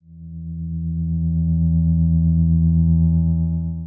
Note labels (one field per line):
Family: guitar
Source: electronic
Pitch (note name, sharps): E2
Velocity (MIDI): 75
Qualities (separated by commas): dark, long release